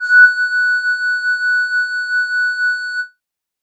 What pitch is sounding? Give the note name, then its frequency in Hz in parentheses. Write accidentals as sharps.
F#6 (1480 Hz)